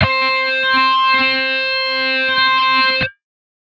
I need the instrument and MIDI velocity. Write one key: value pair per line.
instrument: synthesizer guitar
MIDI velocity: 127